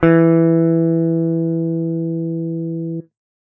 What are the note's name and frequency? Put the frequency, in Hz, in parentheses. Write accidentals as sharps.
E3 (164.8 Hz)